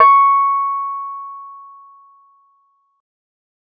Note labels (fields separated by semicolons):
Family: keyboard; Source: electronic; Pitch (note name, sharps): C#6; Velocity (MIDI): 127